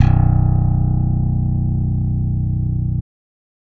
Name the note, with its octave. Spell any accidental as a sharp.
B0